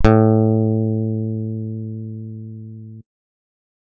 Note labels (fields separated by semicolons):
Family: guitar; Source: electronic; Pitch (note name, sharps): A2; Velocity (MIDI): 127